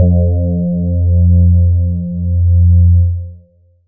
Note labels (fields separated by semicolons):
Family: voice; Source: synthesizer; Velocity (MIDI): 127; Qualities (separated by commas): dark, long release